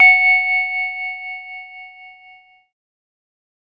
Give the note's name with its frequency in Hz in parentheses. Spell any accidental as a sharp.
F#5 (740 Hz)